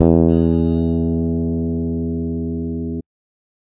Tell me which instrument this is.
electronic bass